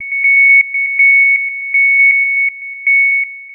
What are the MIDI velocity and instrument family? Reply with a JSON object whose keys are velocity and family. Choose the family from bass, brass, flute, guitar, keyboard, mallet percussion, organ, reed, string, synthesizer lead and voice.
{"velocity": 127, "family": "synthesizer lead"}